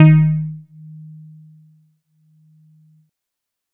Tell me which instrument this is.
electronic keyboard